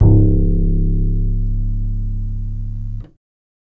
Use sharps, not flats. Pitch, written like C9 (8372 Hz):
C#1 (34.65 Hz)